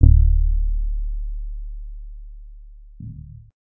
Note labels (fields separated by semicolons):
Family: guitar; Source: electronic; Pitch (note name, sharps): D1; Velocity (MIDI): 25